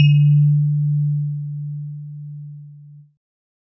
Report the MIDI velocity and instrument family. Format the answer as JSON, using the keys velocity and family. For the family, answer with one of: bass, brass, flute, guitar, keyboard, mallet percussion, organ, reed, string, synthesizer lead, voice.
{"velocity": 100, "family": "keyboard"}